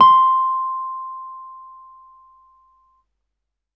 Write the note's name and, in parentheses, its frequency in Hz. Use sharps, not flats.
C6 (1047 Hz)